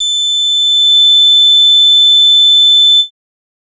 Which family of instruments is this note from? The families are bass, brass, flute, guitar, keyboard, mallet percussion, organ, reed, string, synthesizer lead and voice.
bass